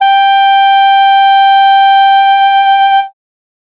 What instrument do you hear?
acoustic reed instrument